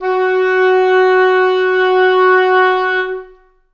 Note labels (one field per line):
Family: reed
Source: acoustic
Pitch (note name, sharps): F#4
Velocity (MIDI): 75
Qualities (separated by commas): reverb